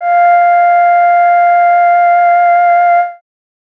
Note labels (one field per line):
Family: voice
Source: synthesizer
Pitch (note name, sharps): F5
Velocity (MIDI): 25